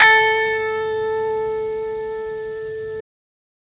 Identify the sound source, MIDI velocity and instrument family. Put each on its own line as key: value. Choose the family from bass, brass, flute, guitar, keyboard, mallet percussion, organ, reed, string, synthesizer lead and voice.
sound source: electronic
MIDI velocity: 127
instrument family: keyboard